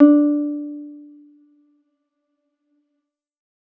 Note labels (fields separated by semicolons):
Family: keyboard; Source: electronic; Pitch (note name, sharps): D4; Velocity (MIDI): 100